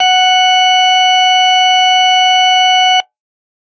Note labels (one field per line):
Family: organ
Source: electronic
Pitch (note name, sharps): F#5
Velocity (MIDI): 75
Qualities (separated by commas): bright